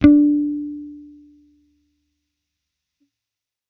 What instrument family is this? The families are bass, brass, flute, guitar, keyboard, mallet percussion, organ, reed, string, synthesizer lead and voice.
bass